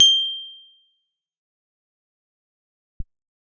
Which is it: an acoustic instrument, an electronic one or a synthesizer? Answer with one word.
electronic